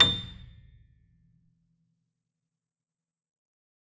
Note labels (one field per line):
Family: keyboard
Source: acoustic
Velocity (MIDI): 127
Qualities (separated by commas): percussive, reverb